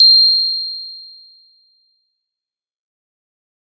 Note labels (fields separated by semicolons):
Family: mallet percussion; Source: acoustic; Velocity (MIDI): 127; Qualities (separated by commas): bright, fast decay